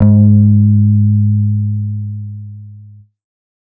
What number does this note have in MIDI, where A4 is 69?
44